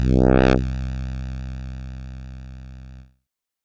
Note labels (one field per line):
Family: keyboard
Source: synthesizer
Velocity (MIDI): 75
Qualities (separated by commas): bright, distorted